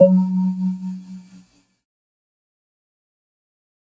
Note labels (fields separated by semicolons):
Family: keyboard; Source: synthesizer; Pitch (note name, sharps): F#3; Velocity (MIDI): 75; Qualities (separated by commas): fast decay